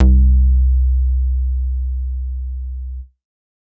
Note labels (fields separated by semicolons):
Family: bass; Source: synthesizer; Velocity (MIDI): 50; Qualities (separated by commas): dark